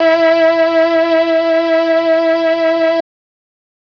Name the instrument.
electronic reed instrument